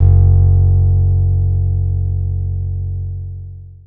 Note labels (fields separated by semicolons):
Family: guitar; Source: acoustic; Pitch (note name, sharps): F#1; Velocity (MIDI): 50; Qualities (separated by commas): dark, long release